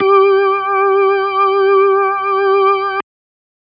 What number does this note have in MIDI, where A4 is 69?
67